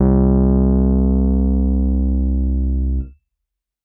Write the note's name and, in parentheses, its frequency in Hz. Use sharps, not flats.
C2 (65.41 Hz)